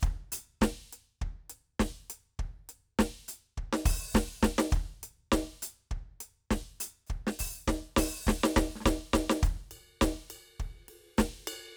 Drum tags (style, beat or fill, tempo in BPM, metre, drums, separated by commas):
rock, beat, 102 BPM, 4/4, crash, ride, ride bell, closed hi-hat, open hi-hat, hi-hat pedal, snare, kick